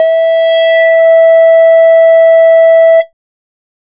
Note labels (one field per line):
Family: bass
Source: synthesizer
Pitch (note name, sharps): E5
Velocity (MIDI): 127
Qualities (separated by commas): distorted